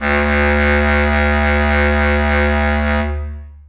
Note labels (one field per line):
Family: reed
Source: acoustic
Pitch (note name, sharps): D2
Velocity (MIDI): 127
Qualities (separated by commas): long release, reverb